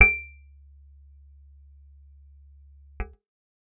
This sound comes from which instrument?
acoustic guitar